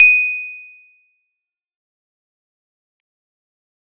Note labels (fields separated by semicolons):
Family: keyboard; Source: electronic; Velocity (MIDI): 100; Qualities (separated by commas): bright, fast decay, percussive